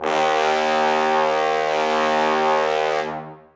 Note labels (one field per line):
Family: brass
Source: acoustic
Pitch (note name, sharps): D#2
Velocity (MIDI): 127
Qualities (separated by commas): bright, reverb